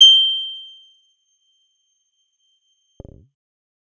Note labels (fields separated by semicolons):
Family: bass; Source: synthesizer; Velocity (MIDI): 25; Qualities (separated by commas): bright, percussive